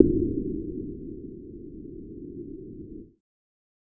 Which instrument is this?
synthesizer bass